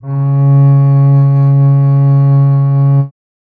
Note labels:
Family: string; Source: acoustic; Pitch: C#3; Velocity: 75; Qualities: reverb

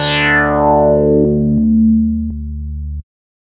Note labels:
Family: bass; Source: synthesizer; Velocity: 50; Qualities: distorted

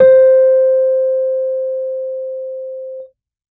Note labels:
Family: keyboard; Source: electronic; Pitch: C5; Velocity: 100

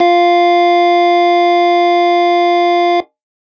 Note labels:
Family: organ; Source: electronic; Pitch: F4; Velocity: 127; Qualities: distorted

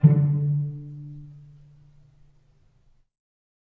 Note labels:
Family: string; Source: acoustic; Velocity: 25; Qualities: dark, reverb

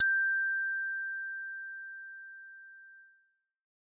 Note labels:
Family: bass; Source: synthesizer; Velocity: 100; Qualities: distorted

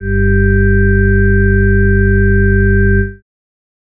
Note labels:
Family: organ; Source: electronic; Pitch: G1; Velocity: 100

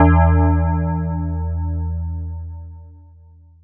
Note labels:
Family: mallet percussion; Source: electronic; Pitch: E2; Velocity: 100; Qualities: long release

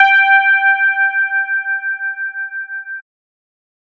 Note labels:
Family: bass; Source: synthesizer; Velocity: 75

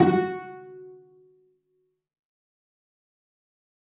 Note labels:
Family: string; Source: acoustic; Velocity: 127; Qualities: fast decay, percussive, reverb

